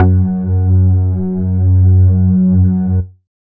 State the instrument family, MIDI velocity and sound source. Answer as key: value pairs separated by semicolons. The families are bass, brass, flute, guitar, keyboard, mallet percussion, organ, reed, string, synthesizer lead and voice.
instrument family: bass; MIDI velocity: 127; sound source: synthesizer